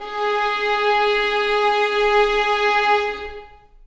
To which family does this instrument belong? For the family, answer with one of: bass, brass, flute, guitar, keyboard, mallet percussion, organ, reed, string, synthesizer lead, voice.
string